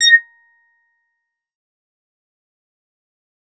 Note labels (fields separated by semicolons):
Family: bass; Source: synthesizer; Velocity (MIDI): 75; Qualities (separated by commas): fast decay, percussive